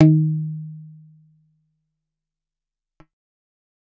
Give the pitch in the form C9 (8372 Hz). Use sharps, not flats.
D#3 (155.6 Hz)